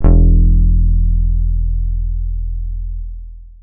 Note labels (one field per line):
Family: guitar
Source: electronic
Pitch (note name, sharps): E1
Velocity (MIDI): 50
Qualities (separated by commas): long release